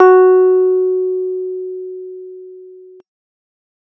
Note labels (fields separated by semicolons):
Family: keyboard; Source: electronic; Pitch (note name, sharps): F#4; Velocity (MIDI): 127